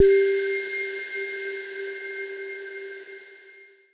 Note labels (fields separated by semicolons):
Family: mallet percussion; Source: electronic; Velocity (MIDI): 50; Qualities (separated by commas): bright, long release, non-linear envelope